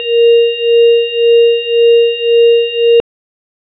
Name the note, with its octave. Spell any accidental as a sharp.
A#4